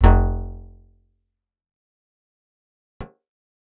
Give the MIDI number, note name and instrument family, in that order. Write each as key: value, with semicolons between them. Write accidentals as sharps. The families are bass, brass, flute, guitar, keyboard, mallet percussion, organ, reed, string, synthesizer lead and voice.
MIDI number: 29; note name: F1; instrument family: guitar